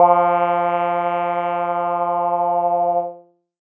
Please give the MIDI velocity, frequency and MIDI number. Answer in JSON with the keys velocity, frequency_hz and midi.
{"velocity": 50, "frequency_hz": 174.6, "midi": 53}